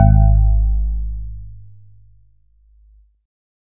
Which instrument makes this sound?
electronic keyboard